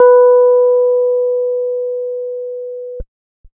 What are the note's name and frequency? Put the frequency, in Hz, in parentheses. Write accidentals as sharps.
B4 (493.9 Hz)